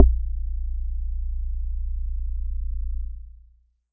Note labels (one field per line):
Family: mallet percussion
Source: acoustic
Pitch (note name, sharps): A#0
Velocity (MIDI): 127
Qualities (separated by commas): dark